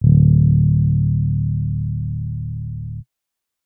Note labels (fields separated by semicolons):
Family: keyboard; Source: electronic; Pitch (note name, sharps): D1; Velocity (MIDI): 25